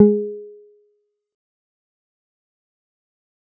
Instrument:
synthesizer guitar